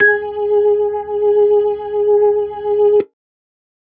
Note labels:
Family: organ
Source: electronic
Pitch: G#4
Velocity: 50

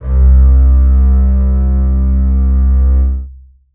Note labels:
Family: string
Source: acoustic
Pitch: C2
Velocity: 75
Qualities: long release, reverb

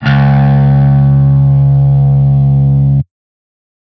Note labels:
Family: guitar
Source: electronic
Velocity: 50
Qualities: bright, distorted

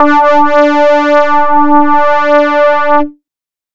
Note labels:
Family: bass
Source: synthesizer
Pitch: D4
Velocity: 75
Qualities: distorted

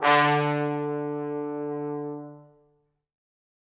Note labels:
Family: brass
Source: acoustic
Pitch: D3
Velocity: 75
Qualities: bright, reverb

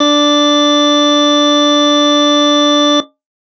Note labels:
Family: organ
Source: electronic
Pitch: D4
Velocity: 127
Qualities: distorted

